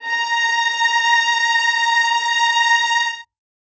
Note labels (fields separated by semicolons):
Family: string; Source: acoustic; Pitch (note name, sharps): A#5; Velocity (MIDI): 75; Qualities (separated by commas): reverb